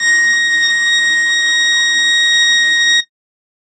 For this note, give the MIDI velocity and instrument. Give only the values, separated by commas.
50, acoustic string instrument